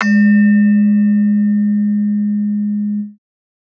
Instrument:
acoustic mallet percussion instrument